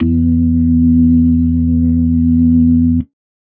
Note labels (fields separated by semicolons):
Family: organ; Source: electronic; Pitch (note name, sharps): E2; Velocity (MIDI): 50; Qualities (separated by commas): dark